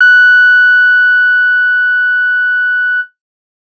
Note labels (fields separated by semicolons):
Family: guitar; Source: electronic; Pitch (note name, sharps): F#6; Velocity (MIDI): 25; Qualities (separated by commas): bright